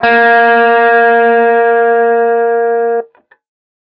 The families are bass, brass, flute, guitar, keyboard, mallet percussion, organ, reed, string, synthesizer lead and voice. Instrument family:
guitar